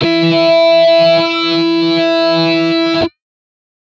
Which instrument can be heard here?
synthesizer guitar